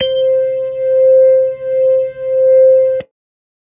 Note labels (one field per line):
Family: organ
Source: electronic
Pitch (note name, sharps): C5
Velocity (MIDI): 75